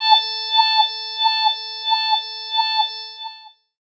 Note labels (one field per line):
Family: voice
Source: synthesizer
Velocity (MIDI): 25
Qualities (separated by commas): long release, non-linear envelope, tempo-synced